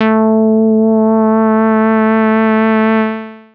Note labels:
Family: bass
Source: synthesizer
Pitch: A3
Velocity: 100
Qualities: distorted, long release

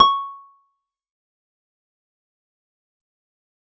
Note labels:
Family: guitar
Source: acoustic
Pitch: C#6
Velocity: 50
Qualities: fast decay, percussive

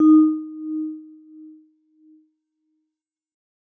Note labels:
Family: mallet percussion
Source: acoustic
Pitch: D#4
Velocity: 50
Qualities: dark, non-linear envelope

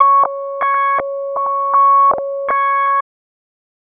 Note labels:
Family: bass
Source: synthesizer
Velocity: 127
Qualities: tempo-synced

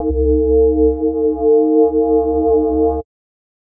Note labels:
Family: mallet percussion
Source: electronic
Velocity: 50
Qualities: multiphonic, non-linear envelope

